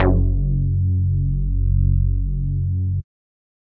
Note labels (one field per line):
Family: bass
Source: synthesizer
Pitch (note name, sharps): F#1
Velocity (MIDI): 127